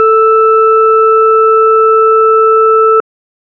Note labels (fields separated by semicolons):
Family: organ; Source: electronic; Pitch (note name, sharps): A4; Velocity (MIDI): 50